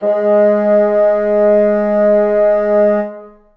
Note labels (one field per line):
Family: reed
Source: acoustic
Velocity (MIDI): 75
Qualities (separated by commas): reverb